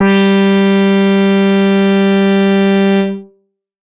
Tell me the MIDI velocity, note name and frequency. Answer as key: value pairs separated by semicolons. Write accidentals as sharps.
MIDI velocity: 127; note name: G3; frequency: 196 Hz